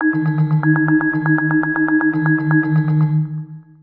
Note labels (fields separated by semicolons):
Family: mallet percussion; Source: synthesizer; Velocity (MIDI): 127; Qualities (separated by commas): dark, long release, multiphonic, percussive, tempo-synced